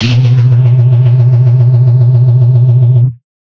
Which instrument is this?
electronic guitar